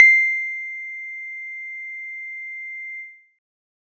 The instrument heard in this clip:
synthesizer guitar